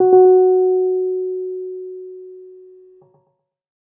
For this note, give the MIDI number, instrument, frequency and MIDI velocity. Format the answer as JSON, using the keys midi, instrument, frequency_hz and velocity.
{"midi": 66, "instrument": "electronic keyboard", "frequency_hz": 370, "velocity": 50}